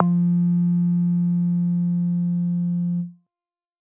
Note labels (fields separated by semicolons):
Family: bass; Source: synthesizer; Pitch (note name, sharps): F3; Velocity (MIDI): 25; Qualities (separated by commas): distorted